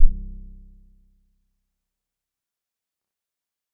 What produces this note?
acoustic guitar